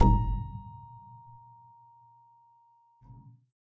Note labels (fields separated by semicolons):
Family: keyboard; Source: acoustic; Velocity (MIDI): 50; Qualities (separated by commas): reverb